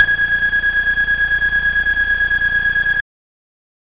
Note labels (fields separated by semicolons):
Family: bass; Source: synthesizer; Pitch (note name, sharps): G#6; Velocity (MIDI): 25